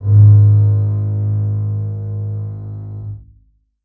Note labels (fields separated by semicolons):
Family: string; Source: acoustic; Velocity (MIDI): 127; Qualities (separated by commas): reverb